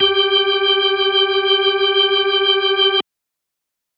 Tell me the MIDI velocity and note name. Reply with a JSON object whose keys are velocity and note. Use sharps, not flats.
{"velocity": 75, "note": "G4"}